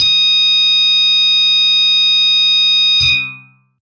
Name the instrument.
electronic guitar